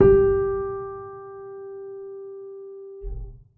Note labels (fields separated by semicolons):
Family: keyboard; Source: acoustic; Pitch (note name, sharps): G4; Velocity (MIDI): 50; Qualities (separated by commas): dark, reverb